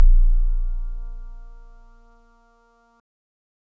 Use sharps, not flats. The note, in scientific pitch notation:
A#0